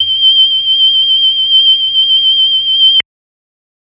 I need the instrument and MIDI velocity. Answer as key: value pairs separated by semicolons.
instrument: electronic organ; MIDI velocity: 100